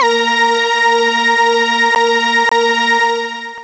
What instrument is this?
synthesizer lead